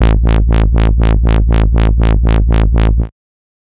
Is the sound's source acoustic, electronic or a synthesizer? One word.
synthesizer